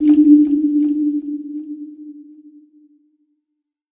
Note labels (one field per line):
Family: synthesizer lead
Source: synthesizer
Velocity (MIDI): 127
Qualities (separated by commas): dark, non-linear envelope, reverb